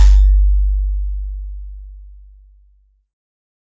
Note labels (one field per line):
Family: keyboard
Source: synthesizer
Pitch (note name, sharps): G1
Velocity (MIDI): 50